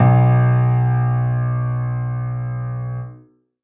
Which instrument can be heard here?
acoustic keyboard